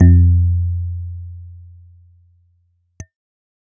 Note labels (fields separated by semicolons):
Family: keyboard; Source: electronic; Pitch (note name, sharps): F2; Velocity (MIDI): 50